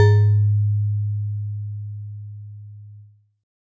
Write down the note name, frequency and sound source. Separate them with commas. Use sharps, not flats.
G#2, 103.8 Hz, acoustic